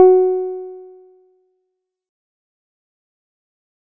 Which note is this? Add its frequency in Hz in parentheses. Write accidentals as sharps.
F#4 (370 Hz)